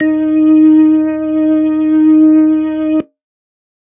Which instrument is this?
electronic organ